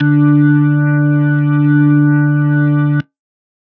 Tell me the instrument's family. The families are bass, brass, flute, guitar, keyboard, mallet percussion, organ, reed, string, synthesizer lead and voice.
organ